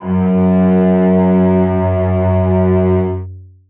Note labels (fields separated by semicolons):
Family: string; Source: acoustic; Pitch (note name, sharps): F#2; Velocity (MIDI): 100; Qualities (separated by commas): long release, reverb